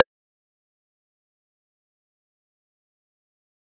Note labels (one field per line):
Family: mallet percussion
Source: electronic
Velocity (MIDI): 100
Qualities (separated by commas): fast decay, percussive